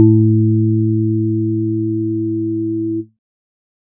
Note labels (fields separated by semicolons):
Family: organ; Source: electronic; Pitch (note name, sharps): A2; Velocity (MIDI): 25; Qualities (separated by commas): dark